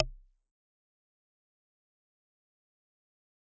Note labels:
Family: mallet percussion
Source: acoustic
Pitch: C1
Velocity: 50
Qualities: fast decay, percussive

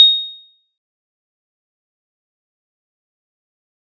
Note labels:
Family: mallet percussion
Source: acoustic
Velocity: 50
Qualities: fast decay, percussive

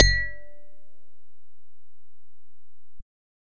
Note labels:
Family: bass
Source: synthesizer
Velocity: 100

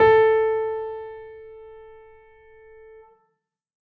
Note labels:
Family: keyboard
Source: acoustic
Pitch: A4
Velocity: 75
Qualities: reverb

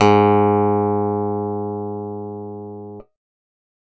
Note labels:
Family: keyboard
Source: electronic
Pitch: G#2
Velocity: 75

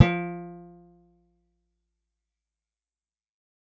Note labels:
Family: guitar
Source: acoustic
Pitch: F3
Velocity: 50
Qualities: fast decay, percussive

